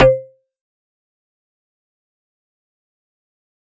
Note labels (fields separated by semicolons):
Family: mallet percussion; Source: acoustic; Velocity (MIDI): 100; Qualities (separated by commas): fast decay, percussive